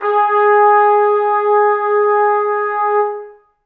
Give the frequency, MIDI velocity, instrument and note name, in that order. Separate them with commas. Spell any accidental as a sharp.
415.3 Hz, 25, acoustic brass instrument, G#4